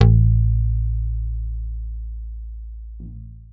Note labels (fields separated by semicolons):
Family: guitar; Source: electronic; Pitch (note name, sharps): A1; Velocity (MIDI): 100; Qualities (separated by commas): long release